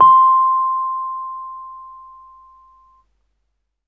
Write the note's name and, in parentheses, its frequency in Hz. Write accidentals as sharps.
C6 (1047 Hz)